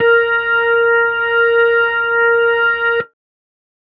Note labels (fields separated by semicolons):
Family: organ; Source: electronic; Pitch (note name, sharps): A#4; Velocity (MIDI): 127